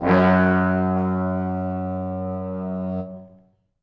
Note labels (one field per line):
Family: brass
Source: acoustic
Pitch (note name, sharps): F#2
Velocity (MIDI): 127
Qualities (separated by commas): bright, reverb